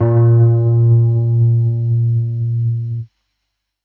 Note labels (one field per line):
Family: keyboard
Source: electronic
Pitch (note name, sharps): A#2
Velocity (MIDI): 75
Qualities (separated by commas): distorted